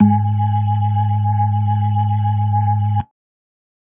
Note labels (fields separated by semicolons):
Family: organ; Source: electronic; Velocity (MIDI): 50